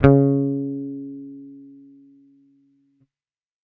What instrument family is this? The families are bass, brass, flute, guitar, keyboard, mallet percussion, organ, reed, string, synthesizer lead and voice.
bass